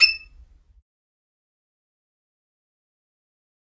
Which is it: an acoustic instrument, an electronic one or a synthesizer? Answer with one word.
acoustic